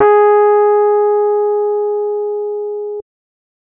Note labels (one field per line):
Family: keyboard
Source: electronic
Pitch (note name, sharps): G#4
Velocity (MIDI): 127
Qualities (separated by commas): dark